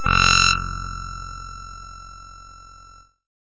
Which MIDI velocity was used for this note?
100